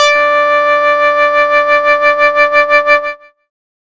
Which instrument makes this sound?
synthesizer bass